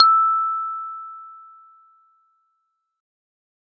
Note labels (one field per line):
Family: keyboard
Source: electronic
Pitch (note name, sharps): E6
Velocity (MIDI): 25